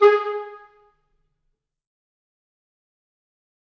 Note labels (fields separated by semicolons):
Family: reed; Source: acoustic; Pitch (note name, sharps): G#4; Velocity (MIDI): 75; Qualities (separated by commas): fast decay, percussive, reverb